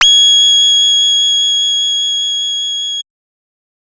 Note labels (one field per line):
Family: bass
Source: synthesizer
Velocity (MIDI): 127